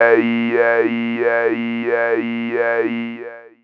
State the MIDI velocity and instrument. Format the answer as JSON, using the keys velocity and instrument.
{"velocity": 127, "instrument": "synthesizer voice"}